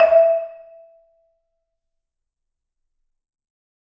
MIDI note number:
76